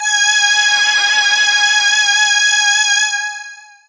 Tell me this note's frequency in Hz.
830.6 Hz